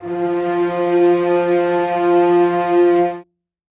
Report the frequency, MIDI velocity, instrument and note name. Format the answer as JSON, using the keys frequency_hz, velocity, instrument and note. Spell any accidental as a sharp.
{"frequency_hz": 174.6, "velocity": 25, "instrument": "acoustic string instrument", "note": "F3"}